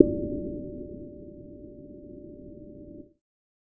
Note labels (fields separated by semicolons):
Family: bass; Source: synthesizer; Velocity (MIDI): 75; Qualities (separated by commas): dark